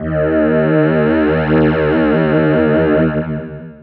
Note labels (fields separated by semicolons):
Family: voice; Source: synthesizer; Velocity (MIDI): 100; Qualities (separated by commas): distorted, long release